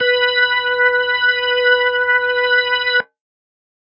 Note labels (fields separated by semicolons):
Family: organ; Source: electronic; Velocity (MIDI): 50